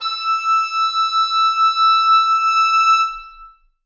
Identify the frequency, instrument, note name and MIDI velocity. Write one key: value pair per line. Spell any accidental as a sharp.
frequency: 1319 Hz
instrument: acoustic reed instrument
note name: E6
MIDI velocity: 127